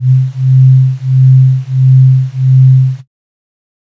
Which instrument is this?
synthesizer flute